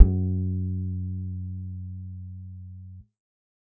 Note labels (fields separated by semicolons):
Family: bass; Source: synthesizer; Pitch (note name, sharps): F#2; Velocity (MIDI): 25; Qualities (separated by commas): dark, reverb